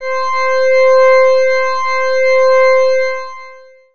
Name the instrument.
electronic organ